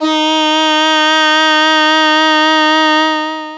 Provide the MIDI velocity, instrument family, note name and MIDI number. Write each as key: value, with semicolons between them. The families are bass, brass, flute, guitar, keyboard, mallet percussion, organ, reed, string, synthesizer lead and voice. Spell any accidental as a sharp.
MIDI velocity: 127; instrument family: voice; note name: D#4; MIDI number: 63